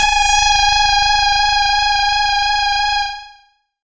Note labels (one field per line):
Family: bass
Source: synthesizer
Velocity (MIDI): 100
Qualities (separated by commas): bright, distorted, tempo-synced